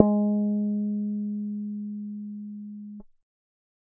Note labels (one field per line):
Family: bass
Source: synthesizer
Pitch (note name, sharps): G#3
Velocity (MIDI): 75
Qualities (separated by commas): dark, reverb